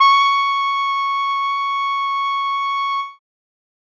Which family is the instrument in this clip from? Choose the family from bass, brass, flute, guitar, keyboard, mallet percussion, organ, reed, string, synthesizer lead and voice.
brass